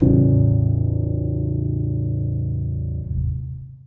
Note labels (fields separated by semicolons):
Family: keyboard; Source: acoustic; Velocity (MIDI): 25; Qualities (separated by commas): dark, reverb